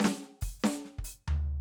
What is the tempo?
140 BPM